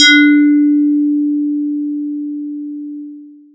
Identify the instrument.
electronic mallet percussion instrument